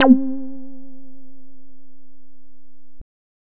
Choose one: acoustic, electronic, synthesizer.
synthesizer